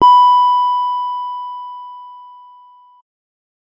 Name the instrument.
electronic keyboard